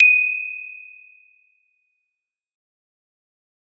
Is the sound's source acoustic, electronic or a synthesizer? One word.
acoustic